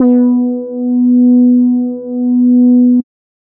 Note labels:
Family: bass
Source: synthesizer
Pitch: B3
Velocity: 127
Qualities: dark

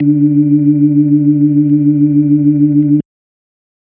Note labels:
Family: organ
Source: electronic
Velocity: 127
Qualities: dark

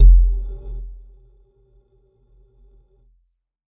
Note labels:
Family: mallet percussion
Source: electronic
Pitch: F1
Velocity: 75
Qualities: dark, non-linear envelope

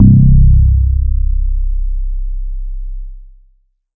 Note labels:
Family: bass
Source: synthesizer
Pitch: C1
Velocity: 50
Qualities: distorted, long release

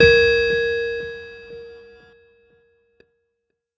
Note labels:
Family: keyboard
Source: electronic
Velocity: 100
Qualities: bright, distorted

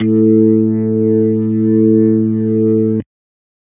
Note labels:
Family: organ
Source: electronic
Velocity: 127

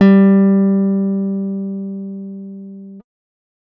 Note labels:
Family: guitar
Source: acoustic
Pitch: G3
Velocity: 127

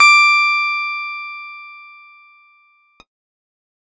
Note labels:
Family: keyboard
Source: electronic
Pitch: D6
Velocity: 100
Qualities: bright

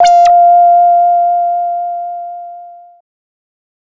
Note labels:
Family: bass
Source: synthesizer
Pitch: F5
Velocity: 127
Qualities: distorted

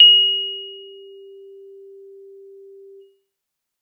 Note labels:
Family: keyboard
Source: acoustic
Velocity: 127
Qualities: bright

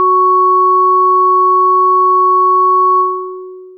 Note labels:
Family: synthesizer lead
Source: synthesizer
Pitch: F#4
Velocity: 50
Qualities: long release

